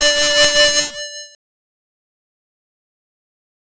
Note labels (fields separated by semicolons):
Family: bass; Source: synthesizer; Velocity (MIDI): 50; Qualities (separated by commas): bright, distorted, fast decay, multiphonic